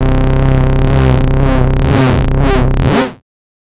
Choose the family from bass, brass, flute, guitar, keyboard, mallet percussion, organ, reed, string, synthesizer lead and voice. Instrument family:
bass